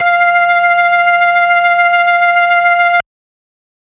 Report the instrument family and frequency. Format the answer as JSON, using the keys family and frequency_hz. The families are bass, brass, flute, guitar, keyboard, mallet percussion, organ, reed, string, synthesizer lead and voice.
{"family": "organ", "frequency_hz": 698.5}